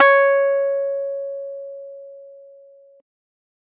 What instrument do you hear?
electronic keyboard